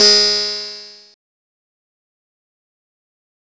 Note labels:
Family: guitar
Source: electronic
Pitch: G#3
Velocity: 127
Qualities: bright, distorted, fast decay

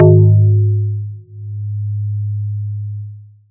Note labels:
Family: guitar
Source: synthesizer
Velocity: 50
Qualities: dark

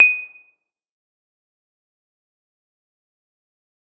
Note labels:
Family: mallet percussion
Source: acoustic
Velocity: 25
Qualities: bright, fast decay, percussive, reverb

